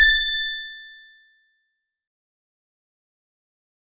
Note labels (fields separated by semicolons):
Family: guitar; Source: acoustic; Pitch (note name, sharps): A6; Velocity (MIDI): 100; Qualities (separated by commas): bright, distorted, fast decay